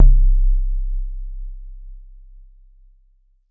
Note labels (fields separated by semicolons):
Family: mallet percussion; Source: acoustic; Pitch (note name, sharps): C1; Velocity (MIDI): 50